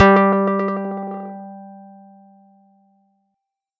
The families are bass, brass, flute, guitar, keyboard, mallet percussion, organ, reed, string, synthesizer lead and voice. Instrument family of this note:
guitar